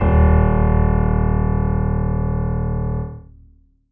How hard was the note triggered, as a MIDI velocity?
75